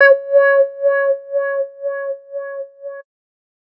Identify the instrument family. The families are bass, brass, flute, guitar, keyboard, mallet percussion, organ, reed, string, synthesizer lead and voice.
bass